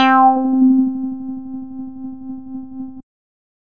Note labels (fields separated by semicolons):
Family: bass; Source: synthesizer; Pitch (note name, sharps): C4; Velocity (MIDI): 127